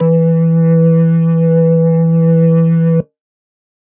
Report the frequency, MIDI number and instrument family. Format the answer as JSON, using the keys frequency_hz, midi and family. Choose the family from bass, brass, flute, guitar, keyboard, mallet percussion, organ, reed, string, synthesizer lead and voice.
{"frequency_hz": 164.8, "midi": 52, "family": "organ"}